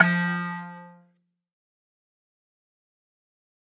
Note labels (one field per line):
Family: mallet percussion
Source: acoustic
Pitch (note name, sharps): F3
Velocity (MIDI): 25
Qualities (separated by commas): fast decay, reverb